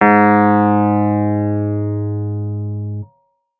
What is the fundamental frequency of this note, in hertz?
103.8 Hz